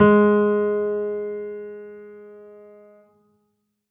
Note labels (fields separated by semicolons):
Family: keyboard; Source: acoustic; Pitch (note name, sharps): G#3; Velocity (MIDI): 100; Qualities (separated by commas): reverb